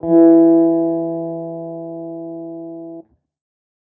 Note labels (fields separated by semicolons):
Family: guitar; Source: electronic; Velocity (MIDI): 50; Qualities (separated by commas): non-linear envelope